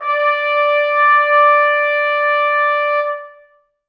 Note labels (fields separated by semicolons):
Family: brass; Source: acoustic; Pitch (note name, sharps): D5; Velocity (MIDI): 75; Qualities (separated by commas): reverb